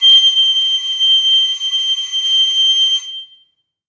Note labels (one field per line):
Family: flute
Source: acoustic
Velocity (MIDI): 100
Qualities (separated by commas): bright, reverb